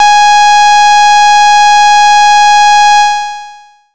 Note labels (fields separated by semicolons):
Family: bass; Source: synthesizer; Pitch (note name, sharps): G#5; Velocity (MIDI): 75; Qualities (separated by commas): bright, distorted, long release